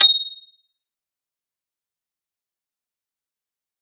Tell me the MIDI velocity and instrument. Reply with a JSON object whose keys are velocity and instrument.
{"velocity": 127, "instrument": "electronic guitar"}